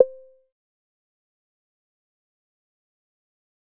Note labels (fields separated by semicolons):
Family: bass; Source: synthesizer; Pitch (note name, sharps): C5; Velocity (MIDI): 50; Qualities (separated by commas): fast decay, percussive